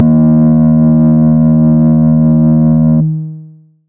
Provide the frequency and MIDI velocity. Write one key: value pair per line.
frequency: 77.78 Hz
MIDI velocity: 127